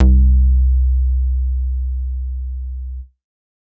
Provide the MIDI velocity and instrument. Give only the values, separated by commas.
25, synthesizer bass